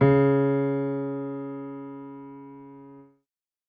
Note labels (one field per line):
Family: keyboard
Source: acoustic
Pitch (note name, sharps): C#3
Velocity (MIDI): 25